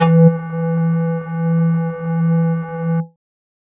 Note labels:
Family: flute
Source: synthesizer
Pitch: E3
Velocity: 75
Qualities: distorted

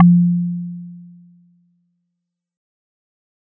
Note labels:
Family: mallet percussion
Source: acoustic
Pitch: F3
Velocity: 75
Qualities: fast decay

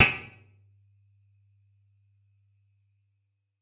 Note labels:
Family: guitar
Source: electronic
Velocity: 25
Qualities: percussive, reverb

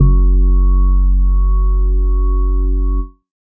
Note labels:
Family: organ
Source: electronic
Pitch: F#1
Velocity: 127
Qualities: dark

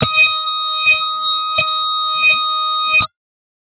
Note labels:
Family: guitar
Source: electronic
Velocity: 127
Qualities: bright, distorted

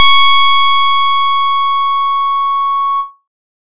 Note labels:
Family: keyboard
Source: electronic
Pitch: C#6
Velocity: 127

